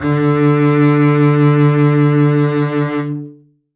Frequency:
146.8 Hz